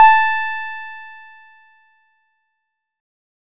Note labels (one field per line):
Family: keyboard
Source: electronic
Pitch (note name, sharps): A5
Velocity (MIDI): 127